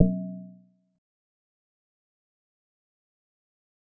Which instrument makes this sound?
synthesizer mallet percussion instrument